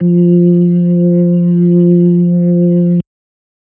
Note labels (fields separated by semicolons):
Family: organ; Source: electronic; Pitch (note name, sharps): F3; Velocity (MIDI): 100